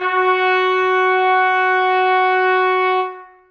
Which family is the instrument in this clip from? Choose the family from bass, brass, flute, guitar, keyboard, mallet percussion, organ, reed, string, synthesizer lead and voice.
brass